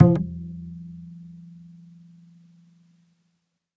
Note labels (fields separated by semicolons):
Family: string; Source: acoustic; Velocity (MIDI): 127; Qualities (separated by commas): reverb